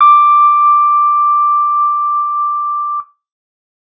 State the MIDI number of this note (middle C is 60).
86